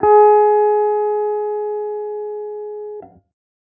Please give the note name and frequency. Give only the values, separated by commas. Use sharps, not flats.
G#4, 415.3 Hz